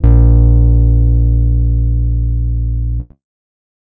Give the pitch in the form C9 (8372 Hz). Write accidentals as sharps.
A#1 (58.27 Hz)